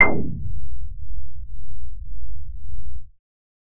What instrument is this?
synthesizer bass